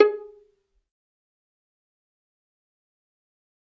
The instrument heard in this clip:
acoustic string instrument